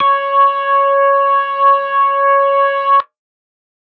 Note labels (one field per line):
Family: organ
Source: electronic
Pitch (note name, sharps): C#5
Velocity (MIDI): 100